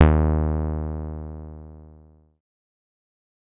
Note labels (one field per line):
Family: bass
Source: synthesizer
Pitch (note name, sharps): D#2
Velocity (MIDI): 25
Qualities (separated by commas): distorted, fast decay